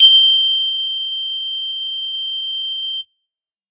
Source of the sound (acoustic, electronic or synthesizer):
synthesizer